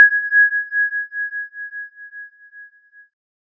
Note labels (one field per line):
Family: keyboard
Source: synthesizer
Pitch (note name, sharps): G#6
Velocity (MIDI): 75